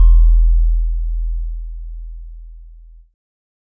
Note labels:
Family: keyboard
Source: electronic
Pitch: E1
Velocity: 50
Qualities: distorted

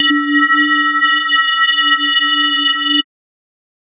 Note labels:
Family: mallet percussion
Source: electronic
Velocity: 75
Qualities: multiphonic, non-linear envelope

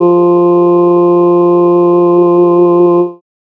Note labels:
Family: voice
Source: synthesizer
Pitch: F3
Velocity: 127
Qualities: bright

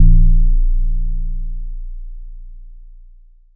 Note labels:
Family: mallet percussion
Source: electronic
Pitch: A#0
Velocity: 50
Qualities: multiphonic

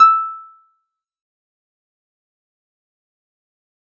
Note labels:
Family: guitar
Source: acoustic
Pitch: E6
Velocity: 75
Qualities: fast decay, percussive

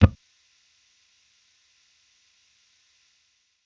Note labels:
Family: bass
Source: electronic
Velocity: 25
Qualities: distorted, percussive

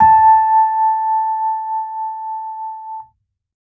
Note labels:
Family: keyboard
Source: electronic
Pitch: A5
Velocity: 75

